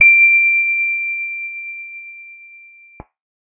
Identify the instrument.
electronic guitar